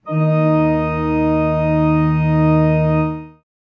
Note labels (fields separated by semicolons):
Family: organ; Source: acoustic; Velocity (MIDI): 127; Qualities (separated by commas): reverb